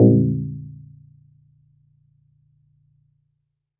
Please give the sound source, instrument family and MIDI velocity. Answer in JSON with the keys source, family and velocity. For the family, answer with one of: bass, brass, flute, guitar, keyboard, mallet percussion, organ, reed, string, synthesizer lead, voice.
{"source": "acoustic", "family": "mallet percussion", "velocity": 50}